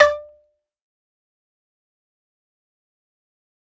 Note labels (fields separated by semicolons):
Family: mallet percussion; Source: acoustic; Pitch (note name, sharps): D5; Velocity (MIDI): 100; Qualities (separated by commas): fast decay, percussive, reverb